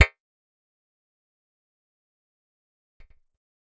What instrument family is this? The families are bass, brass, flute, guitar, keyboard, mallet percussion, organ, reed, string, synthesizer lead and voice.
bass